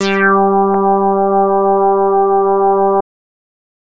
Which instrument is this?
synthesizer bass